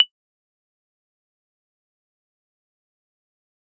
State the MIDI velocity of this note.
25